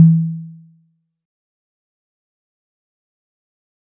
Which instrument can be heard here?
acoustic mallet percussion instrument